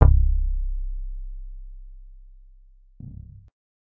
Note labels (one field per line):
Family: guitar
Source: electronic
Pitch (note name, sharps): C1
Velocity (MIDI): 75